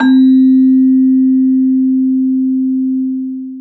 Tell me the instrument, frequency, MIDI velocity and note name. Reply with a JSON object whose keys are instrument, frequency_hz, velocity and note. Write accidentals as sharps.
{"instrument": "acoustic mallet percussion instrument", "frequency_hz": 261.6, "velocity": 75, "note": "C4"}